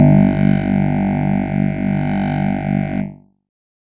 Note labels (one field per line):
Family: keyboard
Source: electronic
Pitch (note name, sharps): G1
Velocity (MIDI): 127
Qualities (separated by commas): bright, distorted, multiphonic